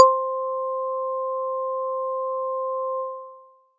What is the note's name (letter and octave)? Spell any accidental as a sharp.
C5